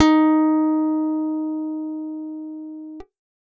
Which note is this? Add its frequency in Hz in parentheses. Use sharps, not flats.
D#4 (311.1 Hz)